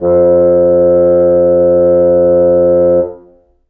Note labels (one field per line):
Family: reed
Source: acoustic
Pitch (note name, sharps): F2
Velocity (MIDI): 50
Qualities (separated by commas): reverb